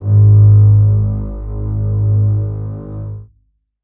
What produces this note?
acoustic string instrument